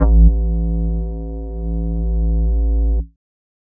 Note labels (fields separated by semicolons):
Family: flute; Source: synthesizer; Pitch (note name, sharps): A1; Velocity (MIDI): 75